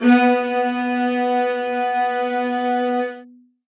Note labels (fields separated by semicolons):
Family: string; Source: acoustic; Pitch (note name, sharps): B3; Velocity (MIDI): 127; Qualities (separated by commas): reverb